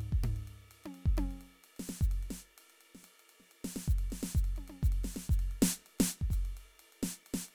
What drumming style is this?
linear jazz